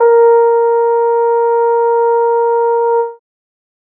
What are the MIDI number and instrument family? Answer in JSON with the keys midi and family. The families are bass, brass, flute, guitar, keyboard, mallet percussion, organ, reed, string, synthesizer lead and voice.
{"midi": 70, "family": "brass"}